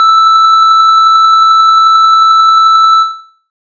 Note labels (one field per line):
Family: bass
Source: synthesizer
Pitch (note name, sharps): E6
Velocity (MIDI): 100